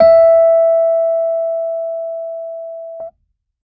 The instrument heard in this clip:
electronic keyboard